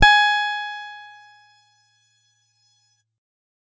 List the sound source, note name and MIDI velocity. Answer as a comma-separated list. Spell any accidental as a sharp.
electronic, G#5, 127